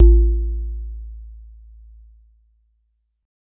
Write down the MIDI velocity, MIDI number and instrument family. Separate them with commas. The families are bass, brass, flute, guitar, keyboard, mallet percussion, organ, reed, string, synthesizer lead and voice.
127, 33, mallet percussion